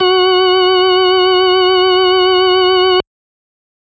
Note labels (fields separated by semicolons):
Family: organ; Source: electronic; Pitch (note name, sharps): F#4; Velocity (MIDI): 127; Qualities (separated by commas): distorted